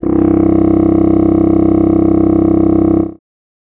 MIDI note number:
24